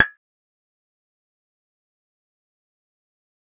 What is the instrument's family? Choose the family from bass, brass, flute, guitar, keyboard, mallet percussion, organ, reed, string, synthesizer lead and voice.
bass